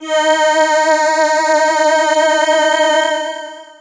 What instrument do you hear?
synthesizer voice